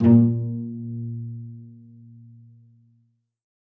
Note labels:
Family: string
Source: acoustic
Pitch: A#2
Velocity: 75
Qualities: dark, reverb

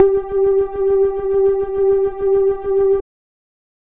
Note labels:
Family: bass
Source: synthesizer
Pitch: G4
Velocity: 25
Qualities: dark

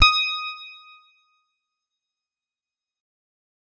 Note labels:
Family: guitar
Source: electronic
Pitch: D#6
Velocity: 100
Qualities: bright, fast decay

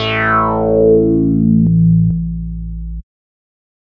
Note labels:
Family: bass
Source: synthesizer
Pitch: A1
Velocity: 50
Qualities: distorted

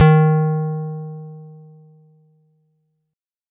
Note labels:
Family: guitar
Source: electronic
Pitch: D#3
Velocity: 25

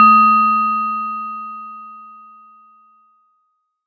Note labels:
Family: mallet percussion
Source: acoustic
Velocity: 50

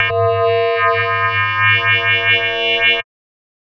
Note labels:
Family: mallet percussion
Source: synthesizer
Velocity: 127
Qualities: multiphonic, non-linear envelope

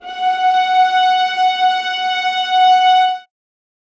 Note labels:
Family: string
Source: acoustic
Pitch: F#5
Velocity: 50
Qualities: reverb

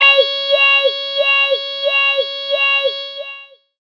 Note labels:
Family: voice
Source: synthesizer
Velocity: 75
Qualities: long release, non-linear envelope, tempo-synced

